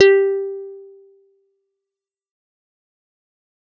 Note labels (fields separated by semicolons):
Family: bass; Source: synthesizer; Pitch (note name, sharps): G4; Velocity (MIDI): 127; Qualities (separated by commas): fast decay